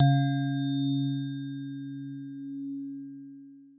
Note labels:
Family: mallet percussion; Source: acoustic; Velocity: 127

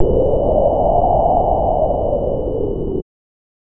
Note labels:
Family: bass; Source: synthesizer; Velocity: 75; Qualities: distorted

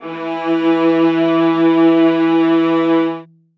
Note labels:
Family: string; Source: acoustic; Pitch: E3; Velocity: 100; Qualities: reverb

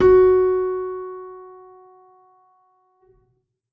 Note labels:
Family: keyboard; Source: acoustic; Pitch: F#4; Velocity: 100; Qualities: reverb

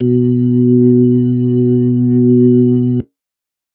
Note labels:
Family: organ; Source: electronic; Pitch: B2; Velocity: 25; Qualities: dark

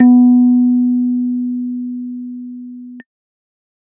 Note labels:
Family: keyboard; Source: electronic; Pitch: B3; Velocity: 25

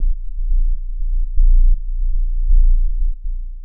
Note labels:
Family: synthesizer lead; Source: synthesizer; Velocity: 50; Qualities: dark, long release, tempo-synced

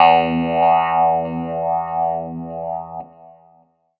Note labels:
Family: keyboard; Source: electronic; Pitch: E2; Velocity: 75

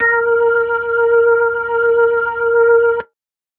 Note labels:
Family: organ; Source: electronic; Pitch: A#4; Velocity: 75

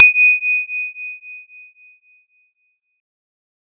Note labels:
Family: guitar; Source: synthesizer; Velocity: 25; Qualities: bright

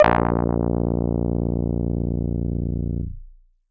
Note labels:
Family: keyboard; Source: electronic; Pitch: A#0; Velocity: 127; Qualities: distorted

